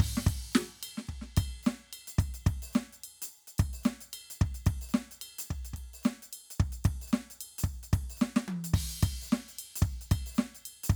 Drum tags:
swing, beat, 110 BPM, 4/4, crash, ride, ride bell, percussion, snare, high tom, kick

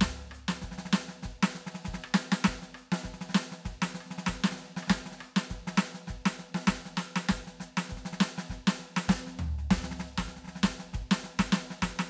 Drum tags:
New Orleans second line, beat, 99 BPM, 4/4, hi-hat pedal, snare, cross-stick, floor tom, kick

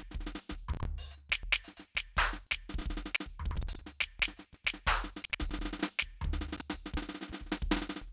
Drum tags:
samba, beat, 89 BPM, 4/4, closed hi-hat, open hi-hat, hi-hat pedal, percussion, snare, floor tom, kick

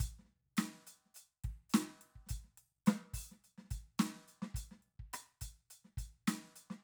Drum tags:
rock, beat, 105 BPM, 4/4, closed hi-hat, open hi-hat, hi-hat pedal, snare, cross-stick, kick

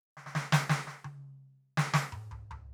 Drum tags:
soft pop, fill, 83 BPM, 4/4, snare, high tom, mid tom, floor tom

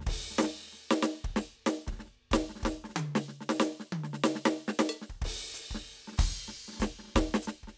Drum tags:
New Orleans funk, beat, 93 BPM, 4/4, crash, ride, hi-hat pedal, percussion, snare, high tom, kick

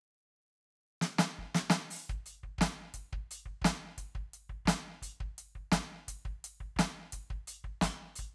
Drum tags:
rock, beat, 115 BPM, 4/4, closed hi-hat, hi-hat pedal, snare, kick

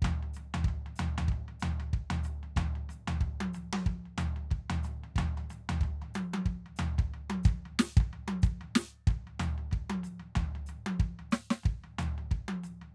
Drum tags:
swing, beat, 185 BPM, 4/4, hi-hat pedal, snare, high tom, floor tom, kick

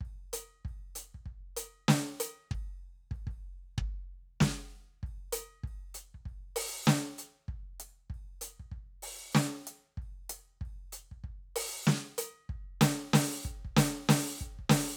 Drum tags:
funk, beat, 96 BPM, 4/4, crash, ride, closed hi-hat, open hi-hat, hi-hat pedal, snare, kick

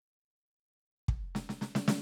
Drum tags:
country, fill, 114 BPM, 4/4, snare, kick

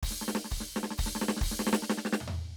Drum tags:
rock, fill, 93 BPM, 4/4, crash, hi-hat pedal, snare, floor tom, kick

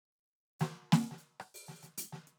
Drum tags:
hip-hop, fill, 100 BPM, 4/4, closed hi-hat, open hi-hat, hi-hat pedal, snare, cross-stick

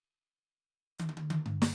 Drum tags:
Afro-Cuban bembé, fill, 122 BPM, 4/4, crash, hi-hat pedal, snare, high tom, floor tom

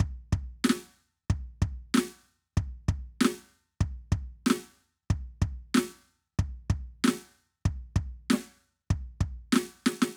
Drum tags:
rock, beat, 94 BPM, 4/4, snare, kick

